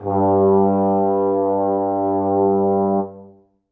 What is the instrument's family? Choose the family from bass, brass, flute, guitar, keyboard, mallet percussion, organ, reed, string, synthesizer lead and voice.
brass